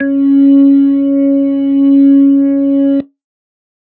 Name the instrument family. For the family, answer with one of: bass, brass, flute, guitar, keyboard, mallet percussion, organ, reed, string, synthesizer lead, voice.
organ